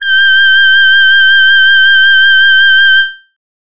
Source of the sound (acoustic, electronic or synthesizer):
synthesizer